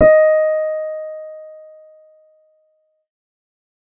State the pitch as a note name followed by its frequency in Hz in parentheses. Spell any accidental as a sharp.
D#5 (622.3 Hz)